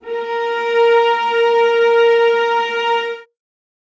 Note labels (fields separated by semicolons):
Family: string; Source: acoustic; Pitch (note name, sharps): A#4; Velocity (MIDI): 75; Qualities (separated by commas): reverb